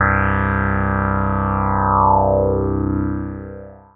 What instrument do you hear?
synthesizer lead